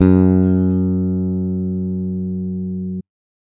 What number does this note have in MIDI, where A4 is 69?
42